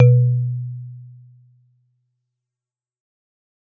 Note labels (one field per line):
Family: mallet percussion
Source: acoustic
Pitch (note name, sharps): B2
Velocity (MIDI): 100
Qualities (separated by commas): dark, fast decay